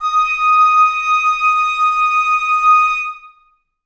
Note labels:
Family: reed; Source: acoustic; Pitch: D#6; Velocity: 75; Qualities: reverb

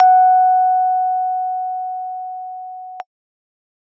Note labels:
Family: keyboard; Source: electronic; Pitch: F#5; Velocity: 25

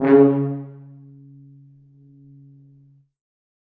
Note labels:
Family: brass; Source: acoustic; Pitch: C#3; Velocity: 25; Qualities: reverb

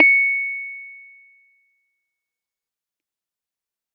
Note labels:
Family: keyboard; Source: electronic; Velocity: 100; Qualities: fast decay

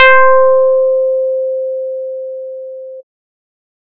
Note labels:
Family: bass; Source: synthesizer; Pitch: C5; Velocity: 75

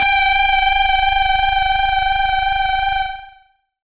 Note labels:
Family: bass; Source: synthesizer; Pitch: G5; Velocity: 127; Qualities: bright, distorted, tempo-synced

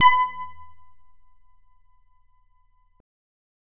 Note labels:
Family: bass; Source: synthesizer; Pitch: B5; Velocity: 75; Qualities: distorted

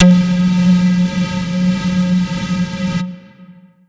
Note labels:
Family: flute; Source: acoustic; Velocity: 127; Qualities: distorted, long release

